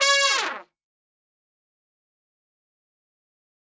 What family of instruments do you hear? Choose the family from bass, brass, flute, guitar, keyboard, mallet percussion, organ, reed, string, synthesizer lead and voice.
brass